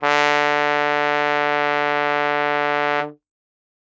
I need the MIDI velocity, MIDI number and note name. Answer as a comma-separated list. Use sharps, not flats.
100, 50, D3